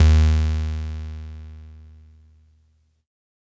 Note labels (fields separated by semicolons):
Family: keyboard; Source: electronic; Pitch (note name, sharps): D#2; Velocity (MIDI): 127; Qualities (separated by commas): bright, distorted